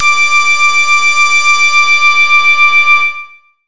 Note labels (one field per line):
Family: bass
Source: synthesizer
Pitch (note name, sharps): D6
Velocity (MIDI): 127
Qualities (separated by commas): bright, distorted